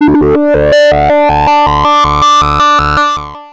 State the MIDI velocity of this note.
100